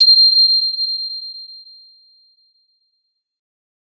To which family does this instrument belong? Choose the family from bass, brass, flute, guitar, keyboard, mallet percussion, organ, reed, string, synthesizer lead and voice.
mallet percussion